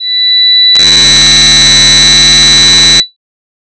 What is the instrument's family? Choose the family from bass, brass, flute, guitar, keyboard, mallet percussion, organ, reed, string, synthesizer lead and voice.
voice